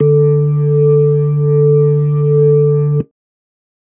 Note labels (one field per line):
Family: keyboard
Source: electronic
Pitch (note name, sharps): D3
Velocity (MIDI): 50